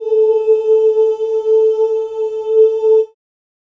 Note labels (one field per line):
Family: voice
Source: acoustic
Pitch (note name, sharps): A4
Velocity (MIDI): 75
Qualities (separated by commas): reverb